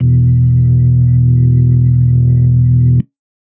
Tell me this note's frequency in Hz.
41.2 Hz